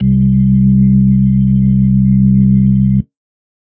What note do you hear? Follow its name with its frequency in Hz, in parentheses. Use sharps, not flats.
C2 (65.41 Hz)